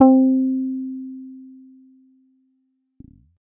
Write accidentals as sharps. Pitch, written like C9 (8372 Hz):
C4 (261.6 Hz)